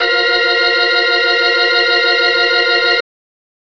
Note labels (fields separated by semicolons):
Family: organ; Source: electronic; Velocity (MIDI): 127